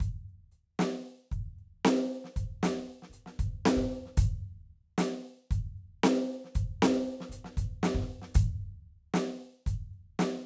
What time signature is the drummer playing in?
4/4